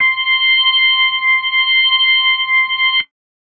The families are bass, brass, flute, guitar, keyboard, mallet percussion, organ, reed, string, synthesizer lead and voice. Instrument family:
organ